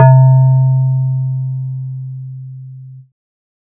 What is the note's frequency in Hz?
130.8 Hz